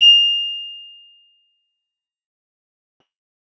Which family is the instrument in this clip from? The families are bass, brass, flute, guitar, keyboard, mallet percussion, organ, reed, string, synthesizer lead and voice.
guitar